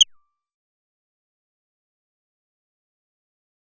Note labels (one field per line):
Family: bass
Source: synthesizer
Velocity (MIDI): 100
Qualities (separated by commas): distorted, fast decay, percussive